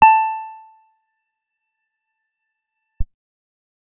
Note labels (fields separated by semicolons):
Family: guitar; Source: acoustic; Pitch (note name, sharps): A5; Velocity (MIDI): 25; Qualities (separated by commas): percussive